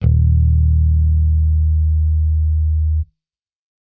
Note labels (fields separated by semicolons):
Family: bass; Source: electronic; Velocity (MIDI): 75